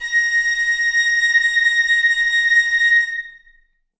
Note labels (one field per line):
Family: flute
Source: acoustic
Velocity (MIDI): 25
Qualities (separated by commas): reverb